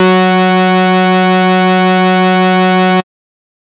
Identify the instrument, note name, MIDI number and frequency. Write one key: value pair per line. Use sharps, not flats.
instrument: synthesizer bass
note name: F#3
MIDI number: 54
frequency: 185 Hz